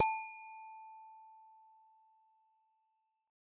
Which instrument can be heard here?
acoustic mallet percussion instrument